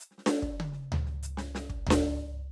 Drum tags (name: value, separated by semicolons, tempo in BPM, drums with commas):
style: funk; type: fill; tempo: 95 BPM; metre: 4/4; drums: closed hi-hat, hi-hat pedal, snare, high tom, floor tom, kick